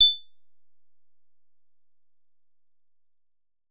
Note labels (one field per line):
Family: guitar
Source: synthesizer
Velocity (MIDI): 25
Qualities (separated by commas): bright, percussive